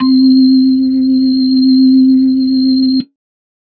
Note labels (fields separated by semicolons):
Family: organ; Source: electronic; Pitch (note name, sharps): C4; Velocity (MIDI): 100